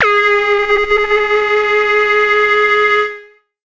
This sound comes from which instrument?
synthesizer lead